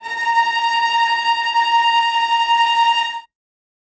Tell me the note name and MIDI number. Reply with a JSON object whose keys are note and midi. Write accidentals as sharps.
{"note": "A#5", "midi": 82}